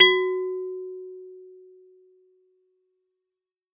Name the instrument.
acoustic mallet percussion instrument